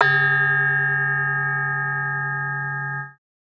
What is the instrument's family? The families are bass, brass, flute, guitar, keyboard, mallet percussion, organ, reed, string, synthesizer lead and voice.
mallet percussion